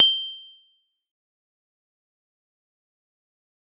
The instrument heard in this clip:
acoustic mallet percussion instrument